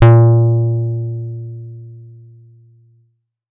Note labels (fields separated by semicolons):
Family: guitar; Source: electronic; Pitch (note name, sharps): A#2; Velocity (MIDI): 50